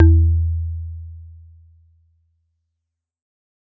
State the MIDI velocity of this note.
50